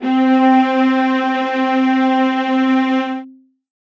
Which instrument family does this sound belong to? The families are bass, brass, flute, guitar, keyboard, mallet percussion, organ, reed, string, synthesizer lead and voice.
string